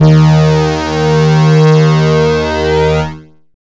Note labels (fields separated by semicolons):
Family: bass; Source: synthesizer; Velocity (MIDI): 127